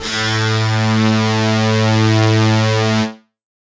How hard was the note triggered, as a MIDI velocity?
100